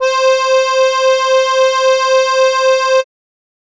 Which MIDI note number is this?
72